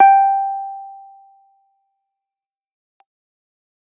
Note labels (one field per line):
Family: keyboard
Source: electronic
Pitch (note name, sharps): G5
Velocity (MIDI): 50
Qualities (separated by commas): fast decay